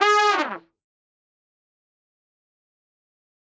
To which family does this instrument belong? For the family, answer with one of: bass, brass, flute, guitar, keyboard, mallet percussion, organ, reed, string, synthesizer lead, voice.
brass